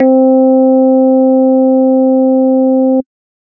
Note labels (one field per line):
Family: organ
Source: electronic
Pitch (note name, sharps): C4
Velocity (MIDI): 75